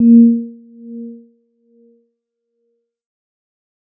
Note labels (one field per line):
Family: mallet percussion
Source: electronic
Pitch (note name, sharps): A#3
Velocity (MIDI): 50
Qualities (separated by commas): percussive